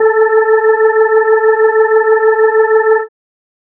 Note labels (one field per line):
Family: organ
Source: electronic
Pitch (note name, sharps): A4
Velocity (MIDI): 100